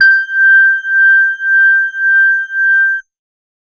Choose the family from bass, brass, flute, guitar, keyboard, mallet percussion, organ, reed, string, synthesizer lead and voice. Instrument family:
organ